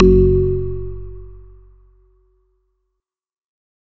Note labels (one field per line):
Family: organ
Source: electronic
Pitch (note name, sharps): F#1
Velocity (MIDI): 127